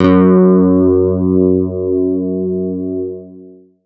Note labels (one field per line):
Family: guitar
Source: electronic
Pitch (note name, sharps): F#2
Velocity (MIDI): 75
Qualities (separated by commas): long release